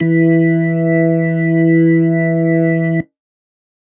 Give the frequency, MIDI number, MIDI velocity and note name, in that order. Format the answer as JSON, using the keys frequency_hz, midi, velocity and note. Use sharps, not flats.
{"frequency_hz": 164.8, "midi": 52, "velocity": 75, "note": "E3"}